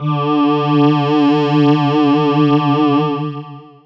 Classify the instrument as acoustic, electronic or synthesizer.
synthesizer